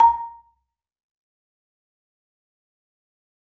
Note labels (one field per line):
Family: mallet percussion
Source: acoustic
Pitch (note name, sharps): A#5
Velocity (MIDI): 127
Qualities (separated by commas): fast decay, percussive, reverb